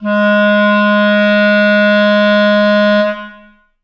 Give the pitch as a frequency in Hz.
207.7 Hz